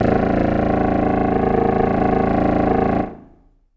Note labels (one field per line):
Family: reed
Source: acoustic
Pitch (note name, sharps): A0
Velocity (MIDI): 75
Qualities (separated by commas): distorted, reverb